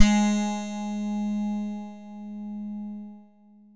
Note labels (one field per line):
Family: guitar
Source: synthesizer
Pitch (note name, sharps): G#3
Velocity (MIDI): 75